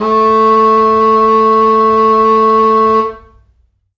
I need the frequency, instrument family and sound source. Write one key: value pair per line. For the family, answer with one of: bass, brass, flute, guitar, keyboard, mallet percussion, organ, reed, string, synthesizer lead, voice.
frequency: 220 Hz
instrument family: reed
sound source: acoustic